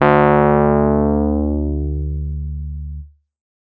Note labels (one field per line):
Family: keyboard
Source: electronic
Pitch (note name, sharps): D2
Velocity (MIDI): 75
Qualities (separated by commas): distorted